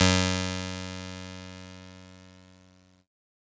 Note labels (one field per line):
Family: keyboard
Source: electronic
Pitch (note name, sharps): F#2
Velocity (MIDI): 50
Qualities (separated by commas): bright, distorted